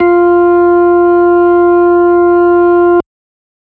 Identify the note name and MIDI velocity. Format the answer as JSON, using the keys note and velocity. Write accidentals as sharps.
{"note": "F4", "velocity": 100}